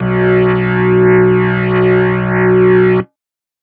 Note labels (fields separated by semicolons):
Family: organ; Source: electronic; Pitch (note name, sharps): B1; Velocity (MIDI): 25